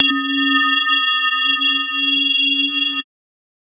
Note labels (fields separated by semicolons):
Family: mallet percussion; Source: electronic; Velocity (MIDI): 100; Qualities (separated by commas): multiphonic, non-linear envelope